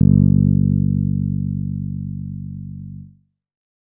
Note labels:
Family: bass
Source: synthesizer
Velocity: 50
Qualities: dark

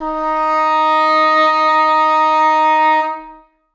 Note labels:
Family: reed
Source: acoustic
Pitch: D#4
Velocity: 75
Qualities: reverb

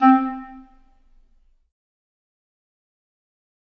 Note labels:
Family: reed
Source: acoustic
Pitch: C4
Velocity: 50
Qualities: fast decay, percussive, reverb

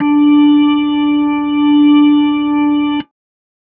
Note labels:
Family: organ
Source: electronic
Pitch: D4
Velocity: 100

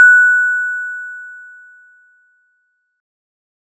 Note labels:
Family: mallet percussion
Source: acoustic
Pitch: F#6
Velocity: 25

